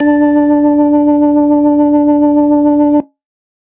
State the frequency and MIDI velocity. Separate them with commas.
293.7 Hz, 127